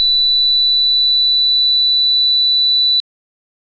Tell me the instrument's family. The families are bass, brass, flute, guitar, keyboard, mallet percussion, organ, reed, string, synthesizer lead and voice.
organ